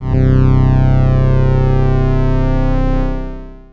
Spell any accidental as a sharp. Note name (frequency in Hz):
C1 (32.7 Hz)